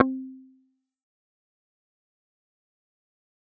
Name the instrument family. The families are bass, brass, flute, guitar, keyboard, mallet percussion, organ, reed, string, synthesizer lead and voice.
bass